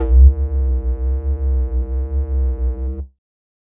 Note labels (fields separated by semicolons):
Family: flute; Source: synthesizer; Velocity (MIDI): 50; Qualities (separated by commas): distorted